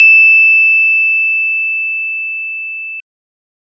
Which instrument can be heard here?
electronic organ